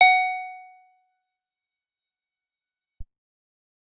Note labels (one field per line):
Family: guitar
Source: acoustic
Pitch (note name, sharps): F#5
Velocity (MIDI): 127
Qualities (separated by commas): percussive